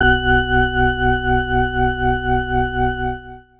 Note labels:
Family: organ; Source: electronic; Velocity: 127; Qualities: distorted

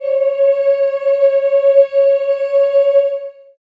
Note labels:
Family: voice; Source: acoustic; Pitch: C#5; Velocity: 50; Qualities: long release, reverb

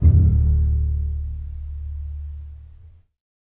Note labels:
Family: string; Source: acoustic; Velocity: 50; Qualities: dark, reverb

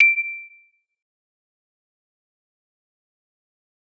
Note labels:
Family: mallet percussion; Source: acoustic; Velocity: 75; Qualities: fast decay, percussive

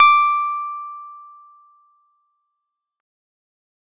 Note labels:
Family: keyboard; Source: electronic; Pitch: D6; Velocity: 127

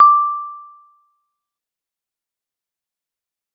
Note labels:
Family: mallet percussion; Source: acoustic; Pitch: D6; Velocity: 75; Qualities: fast decay, percussive

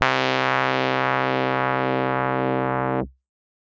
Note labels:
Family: keyboard; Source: electronic; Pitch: C2; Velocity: 127

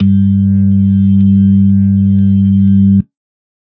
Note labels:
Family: organ; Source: electronic; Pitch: G2; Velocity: 25

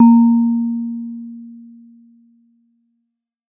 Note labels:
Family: mallet percussion; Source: acoustic; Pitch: A#3; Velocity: 50; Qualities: dark

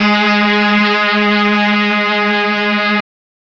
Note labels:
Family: brass; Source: electronic; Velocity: 127

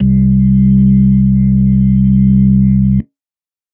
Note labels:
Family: organ; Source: electronic; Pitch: C2; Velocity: 25; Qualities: dark

